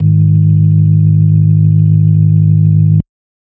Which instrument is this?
electronic organ